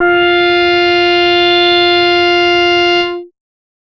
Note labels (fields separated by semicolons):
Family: bass; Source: synthesizer; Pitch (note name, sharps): F4; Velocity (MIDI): 75; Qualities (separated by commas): bright, distorted